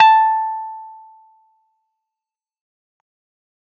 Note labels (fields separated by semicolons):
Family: keyboard; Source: electronic; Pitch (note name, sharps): A5; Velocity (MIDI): 127; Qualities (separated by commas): distorted, fast decay